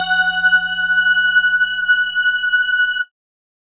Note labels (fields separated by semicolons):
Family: mallet percussion; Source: electronic; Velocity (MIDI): 75